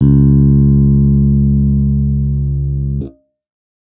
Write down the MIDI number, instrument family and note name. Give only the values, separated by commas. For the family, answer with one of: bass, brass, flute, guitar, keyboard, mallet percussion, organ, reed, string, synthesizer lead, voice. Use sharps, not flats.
37, bass, C#2